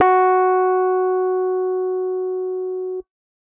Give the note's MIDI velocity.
127